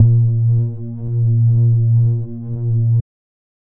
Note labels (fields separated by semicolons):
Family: bass; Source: synthesizer; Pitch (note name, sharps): A#2; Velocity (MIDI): 25; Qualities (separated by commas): dark